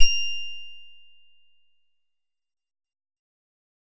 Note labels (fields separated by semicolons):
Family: guitar; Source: synthesizer; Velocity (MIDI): 50; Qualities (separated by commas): bright, fast decay